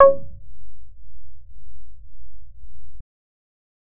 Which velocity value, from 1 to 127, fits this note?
75